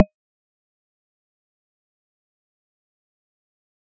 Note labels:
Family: mallet percussion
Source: acoustic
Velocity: 50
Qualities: fast decay, percussive

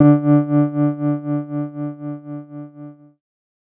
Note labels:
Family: keyboard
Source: electronic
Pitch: D3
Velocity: 100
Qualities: dark

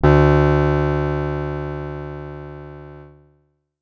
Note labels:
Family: guitar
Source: acoustic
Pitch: D2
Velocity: 50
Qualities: bright, distorted

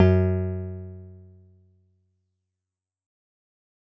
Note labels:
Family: guitar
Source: synthesizer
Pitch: F#2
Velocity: 75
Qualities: dark, fast decay

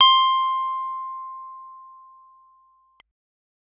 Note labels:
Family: keyboard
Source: electronic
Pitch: C6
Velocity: 100

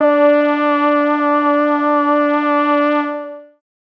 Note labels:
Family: voice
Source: synthesizer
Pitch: D4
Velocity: 25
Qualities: long release

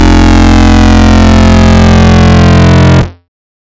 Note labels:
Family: bass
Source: synthesizer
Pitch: F1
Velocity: 75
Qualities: bright, distorted

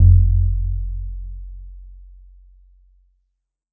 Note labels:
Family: guitar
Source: synthesizer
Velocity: 50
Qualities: dark

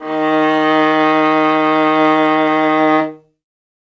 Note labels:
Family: string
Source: acoustic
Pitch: D#3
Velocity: 50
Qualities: reverb

